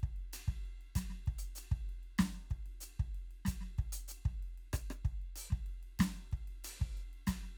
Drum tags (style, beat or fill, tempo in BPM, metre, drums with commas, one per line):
Brazilian baião
beat
95 BPM
4/4
ride, ride bell, closed hi-hat, hi-hat pedal, snare, cross-stick, kick